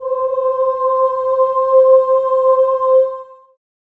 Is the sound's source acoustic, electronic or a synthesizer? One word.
acoustic